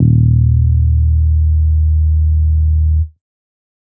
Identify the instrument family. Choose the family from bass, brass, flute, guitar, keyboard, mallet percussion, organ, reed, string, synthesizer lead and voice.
bass